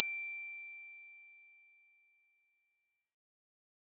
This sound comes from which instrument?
synthesizer bass